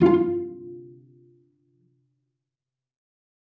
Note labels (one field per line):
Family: string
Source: acoustic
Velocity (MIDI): 25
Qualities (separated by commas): fast decay, reverb